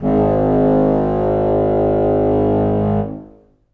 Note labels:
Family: reed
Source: acoustic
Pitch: G#1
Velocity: 50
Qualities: reverb

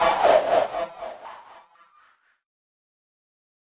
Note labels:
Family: keyboard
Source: electronic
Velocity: 100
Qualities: fast decay, non-linear envelope

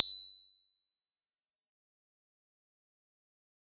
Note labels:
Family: mallet percussion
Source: acoustic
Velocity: 127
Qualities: bright, fast decay, percussive

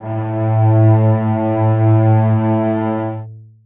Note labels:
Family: string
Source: acoustic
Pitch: A2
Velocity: 50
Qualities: long release, reverb

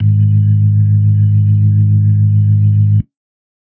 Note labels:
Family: organ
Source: electronic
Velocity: 50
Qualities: dark

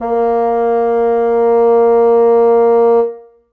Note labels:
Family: reed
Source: acoustic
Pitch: A#3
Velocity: 100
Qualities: reverb

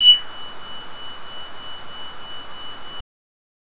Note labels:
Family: bass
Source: synthesizer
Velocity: 25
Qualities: bright, distorted

